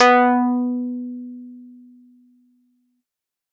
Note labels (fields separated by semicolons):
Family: keyboard; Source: electronic; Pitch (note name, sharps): B3; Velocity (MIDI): 127; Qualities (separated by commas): distorted